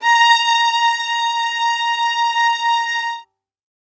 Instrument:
acoustic string instrument